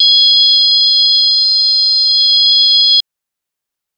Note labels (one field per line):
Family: organ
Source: electronic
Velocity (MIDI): 100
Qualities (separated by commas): bright